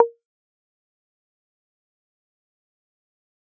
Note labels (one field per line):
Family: guitar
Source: electronic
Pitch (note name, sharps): A#4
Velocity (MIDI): 50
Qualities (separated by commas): fast decay, percussive